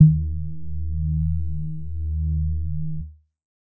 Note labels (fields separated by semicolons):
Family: keyboard; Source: electronic; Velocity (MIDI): 50; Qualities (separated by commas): dark, distorted